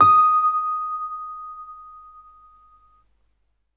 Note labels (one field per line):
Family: keyboard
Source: electronic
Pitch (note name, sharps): D#6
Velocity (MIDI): 75